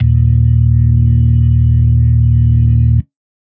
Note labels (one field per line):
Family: organ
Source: electronic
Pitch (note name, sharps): D#1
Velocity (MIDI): 50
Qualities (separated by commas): dark